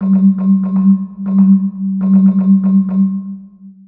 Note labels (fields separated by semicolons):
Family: mallet percussion; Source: synthesizer; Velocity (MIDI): 50; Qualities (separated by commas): dark, long release, multiphonic, percussive, tempo-synced